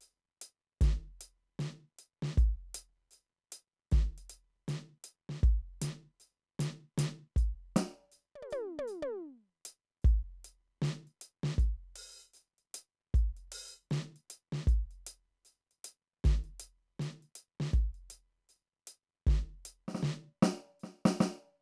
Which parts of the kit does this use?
closed hi-hat, open hi-hat, hi-hat pedal, snare, high tom and kick